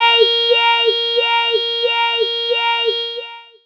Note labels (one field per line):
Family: voice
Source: synthesizer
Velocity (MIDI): 50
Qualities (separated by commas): long release, non-linear envelope, tempo-synced